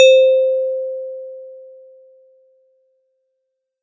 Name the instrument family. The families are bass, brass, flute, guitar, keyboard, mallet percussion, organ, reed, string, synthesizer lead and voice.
mallet percussion